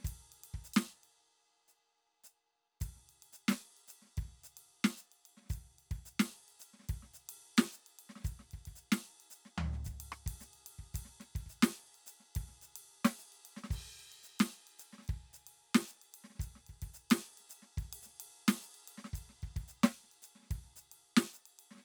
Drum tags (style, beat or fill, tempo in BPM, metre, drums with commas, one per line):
prog rock
beat
110 BPM
5/4
crash, ride, ride bell, hi-hat pedal, snare, cross-stick, floor tom, kick